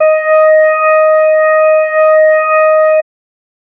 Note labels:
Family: organ; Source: electronic; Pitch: D#5; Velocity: 75

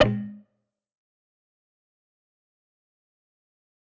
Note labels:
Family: guitar; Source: electronic; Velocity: 25; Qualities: distorted, fast decay, percussive

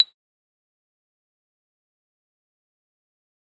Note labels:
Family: guitar; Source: synthesizer; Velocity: 50; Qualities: bright, fast decay, percussive

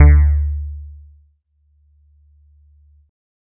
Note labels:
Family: keyboard; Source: electronic; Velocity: 75

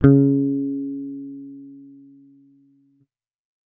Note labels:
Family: bass; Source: electronic; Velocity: 75

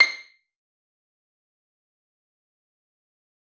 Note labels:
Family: string; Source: acoustic; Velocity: 100; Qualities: fast decay, percussive, reverb

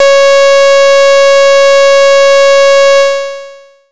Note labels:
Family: bass; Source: synthesizer; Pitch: C#5; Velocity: 25; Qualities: bright, distorted, long release

